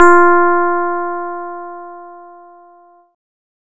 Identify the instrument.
synthesizer bass